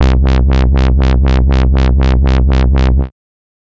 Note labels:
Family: bass; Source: synthesizer; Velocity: 127; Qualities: bright, distorted, tempo-synced

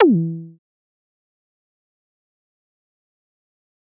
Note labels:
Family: bass; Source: synthesizer; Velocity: 50; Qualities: fast decay, percussive

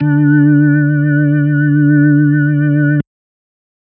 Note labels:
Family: organ; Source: electronic; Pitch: D3; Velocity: 50

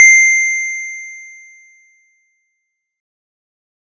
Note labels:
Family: keyboard; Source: electronic; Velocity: 127; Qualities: bright, distorted

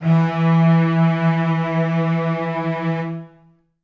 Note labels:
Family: string; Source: acoustic; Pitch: E3; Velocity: 100; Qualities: reverb

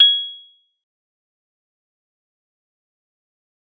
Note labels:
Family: mallet percussion; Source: acoustic; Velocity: 75; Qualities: bright, fast decay, percussive

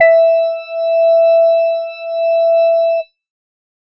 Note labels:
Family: organ; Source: electronic; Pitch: E5; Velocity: 127

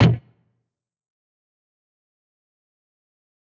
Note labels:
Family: guitar; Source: electronic; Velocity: 127; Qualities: bright, distorted, fast decay, percussive

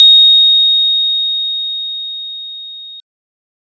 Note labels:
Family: organ; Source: electronic; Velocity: 25; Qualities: bright

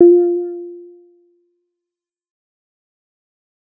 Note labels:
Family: bass; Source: synthesizer; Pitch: F4; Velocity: 75; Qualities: fast decay

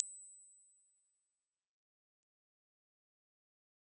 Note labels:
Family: mallet percussion; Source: acoustic; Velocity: 127; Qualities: bright, fast decay

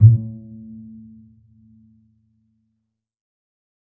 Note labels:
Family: string; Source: acoustic; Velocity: 25; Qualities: dark, percussive, reverb

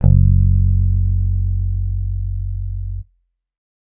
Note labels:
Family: bass; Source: electronic; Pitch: F#1; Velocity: 50

